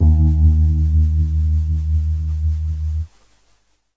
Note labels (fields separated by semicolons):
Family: keyboard; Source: electronic; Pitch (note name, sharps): D#2; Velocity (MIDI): 25; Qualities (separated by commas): dark